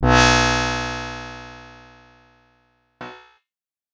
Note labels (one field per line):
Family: guitar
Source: acoustic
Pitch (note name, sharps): B1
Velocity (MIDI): 100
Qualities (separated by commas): bright, distorted